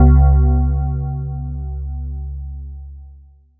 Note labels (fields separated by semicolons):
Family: mallet percussion; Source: electronic; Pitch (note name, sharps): C#2; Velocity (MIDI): 75